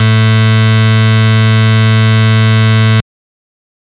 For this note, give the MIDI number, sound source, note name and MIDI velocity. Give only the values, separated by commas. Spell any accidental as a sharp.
45, electronic, A2, 127